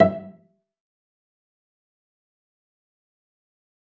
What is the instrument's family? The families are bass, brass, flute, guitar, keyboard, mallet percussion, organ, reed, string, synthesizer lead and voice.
string